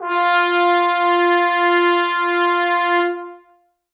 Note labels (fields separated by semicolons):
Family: brass; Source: acoustic; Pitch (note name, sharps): F4; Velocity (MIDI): 127; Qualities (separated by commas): bright, reverb